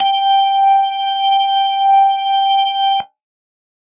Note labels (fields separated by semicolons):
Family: organ; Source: electronic; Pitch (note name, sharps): G5; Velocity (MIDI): 75